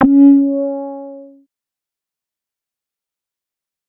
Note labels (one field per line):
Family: bass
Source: synthesizer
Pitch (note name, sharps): C#4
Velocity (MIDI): 127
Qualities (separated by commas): distorted, fast decay